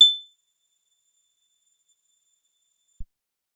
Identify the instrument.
acoustic guitar